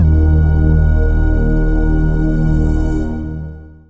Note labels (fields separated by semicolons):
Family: synthesizer lead; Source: synthesizer; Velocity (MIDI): 25; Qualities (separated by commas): long release